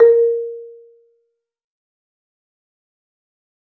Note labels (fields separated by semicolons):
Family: mallet percussion; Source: acoustic; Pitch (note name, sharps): A#4; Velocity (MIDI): 50; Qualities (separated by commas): dark, fast decay, reverb